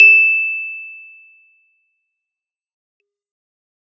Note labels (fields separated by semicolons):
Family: keyboard; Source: acoustic; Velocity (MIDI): 100; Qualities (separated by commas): bright, fast decay